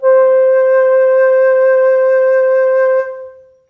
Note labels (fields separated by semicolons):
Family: flute; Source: acoustic; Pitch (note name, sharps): C5; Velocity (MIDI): 25; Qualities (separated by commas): long release, reverb